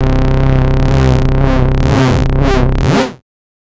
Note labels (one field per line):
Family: bass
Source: synthesizer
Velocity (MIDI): 50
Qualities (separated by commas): distorted, non-linear envelope